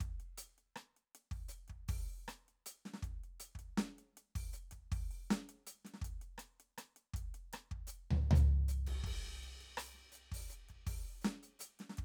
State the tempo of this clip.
80 BPM